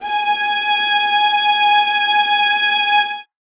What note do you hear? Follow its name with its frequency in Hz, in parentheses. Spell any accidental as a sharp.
G#5 (830.6 Hz)